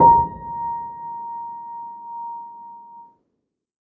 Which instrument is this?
acoustic keyboard